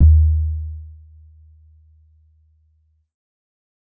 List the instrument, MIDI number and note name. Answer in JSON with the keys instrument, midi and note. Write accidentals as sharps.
{"instrument": "electronic keyboard", "midi": 39, "note": "D#2"}